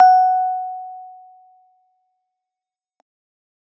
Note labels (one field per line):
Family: keyboard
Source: electronic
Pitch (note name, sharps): F#5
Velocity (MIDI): 50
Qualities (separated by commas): fast decay